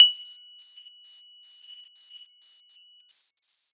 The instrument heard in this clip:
acoustic mallet percussion instrument